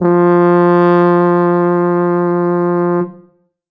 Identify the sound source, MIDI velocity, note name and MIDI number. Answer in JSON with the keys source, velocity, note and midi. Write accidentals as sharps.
{"source": "acoustic", "velocity": 127, "note": "F3", "midi": 53}